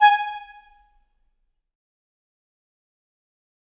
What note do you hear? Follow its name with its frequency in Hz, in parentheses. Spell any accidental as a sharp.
G#5 (830.6 Hz)